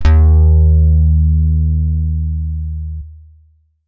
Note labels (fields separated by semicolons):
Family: guitar; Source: electronic; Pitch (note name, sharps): D#2; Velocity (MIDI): 100